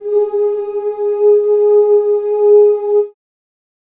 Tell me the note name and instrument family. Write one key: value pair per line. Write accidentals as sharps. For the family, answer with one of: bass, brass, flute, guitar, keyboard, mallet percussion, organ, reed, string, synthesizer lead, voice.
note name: G#4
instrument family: voice